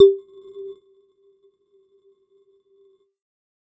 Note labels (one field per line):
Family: mallet percussion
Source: electronic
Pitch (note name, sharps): G4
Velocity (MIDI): 25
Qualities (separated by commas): non-linear envelope, percussive